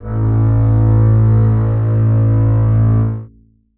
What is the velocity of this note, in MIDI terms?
50